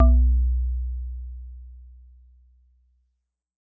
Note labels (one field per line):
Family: mallet percussion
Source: acoustic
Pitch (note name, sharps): B1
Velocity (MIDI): 50